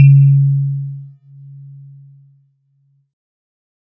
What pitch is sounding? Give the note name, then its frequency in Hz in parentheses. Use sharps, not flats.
C#3 (138.6 Hz)